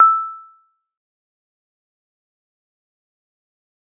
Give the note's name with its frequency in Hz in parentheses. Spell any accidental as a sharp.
E6 (1319 Hz)